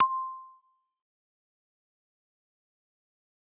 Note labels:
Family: mallet percussion; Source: acoustic; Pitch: C6; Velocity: 100; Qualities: fast decay, percussive

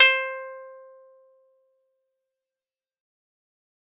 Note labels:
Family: guitar; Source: acoustic; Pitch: C5; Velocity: 25; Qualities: fast decay, percussive, reverb

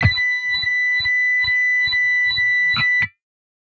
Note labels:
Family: guitar; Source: electronic; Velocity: 100; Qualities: bright, distorted

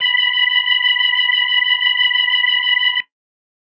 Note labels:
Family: organ; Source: electronic; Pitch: B5; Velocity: 127

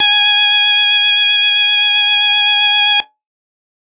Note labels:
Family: organ; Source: electronic; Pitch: G#5; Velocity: 50; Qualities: bright

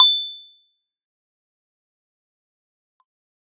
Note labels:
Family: keyboard; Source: electronic; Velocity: 100; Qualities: bright, fast decay, percussive

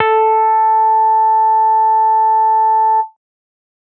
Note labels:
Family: bass; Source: synthesizer; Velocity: 100

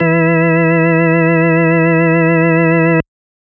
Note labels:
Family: organ; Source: electronic; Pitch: E3; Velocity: 25; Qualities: distorted

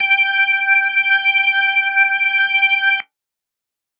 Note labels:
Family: organ; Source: electronic; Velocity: 75

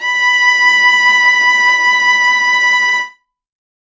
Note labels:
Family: string; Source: acoustic; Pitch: B5; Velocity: 100; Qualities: bright, reverb

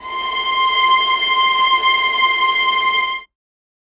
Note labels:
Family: string; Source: acoustic; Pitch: C6; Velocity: 75; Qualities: reverb

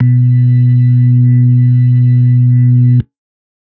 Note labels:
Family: organ; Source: electronic; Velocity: 25; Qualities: dark

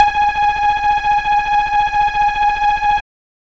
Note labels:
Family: bass; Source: synthesizer; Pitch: G#5; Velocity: 100

